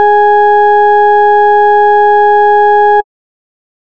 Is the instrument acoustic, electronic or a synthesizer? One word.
synthesizer